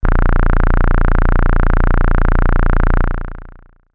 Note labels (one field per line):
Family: bass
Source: synthesizer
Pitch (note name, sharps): A#0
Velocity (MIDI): 75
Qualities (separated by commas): bright, distorted, long release